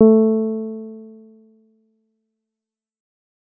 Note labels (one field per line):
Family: bass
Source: synthesizer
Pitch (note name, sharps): A3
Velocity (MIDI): 75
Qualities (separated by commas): dark, fast decay